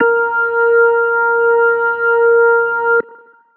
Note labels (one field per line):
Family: organ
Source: electronic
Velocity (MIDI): 127